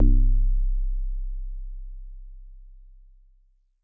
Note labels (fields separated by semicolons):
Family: guitar; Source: synthesizer; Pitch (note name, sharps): C1; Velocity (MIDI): 50; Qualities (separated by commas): dark